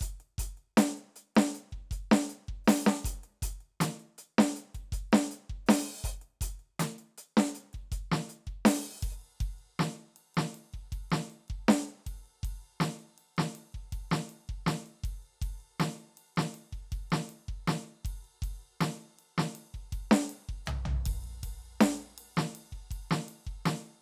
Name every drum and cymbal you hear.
ride, closed hi-hat, open hi-hat, hi-hat pedal, snare, floor tom and kick